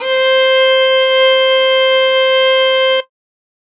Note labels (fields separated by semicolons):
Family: string; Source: acoustic; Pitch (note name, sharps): C5; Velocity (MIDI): 25; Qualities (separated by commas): bright